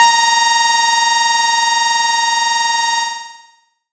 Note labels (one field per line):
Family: bass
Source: synthesizer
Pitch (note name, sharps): A#5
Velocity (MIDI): 100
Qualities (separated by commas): bright, distorted, long release